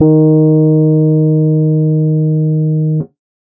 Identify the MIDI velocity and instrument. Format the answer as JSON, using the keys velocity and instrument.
{"velocity": 75, "instrument": "electronic keyboard"}